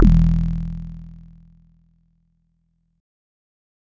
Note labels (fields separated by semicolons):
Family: bass; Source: synthesizer; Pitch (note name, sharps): E1; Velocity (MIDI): 100; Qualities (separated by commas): bright, distorted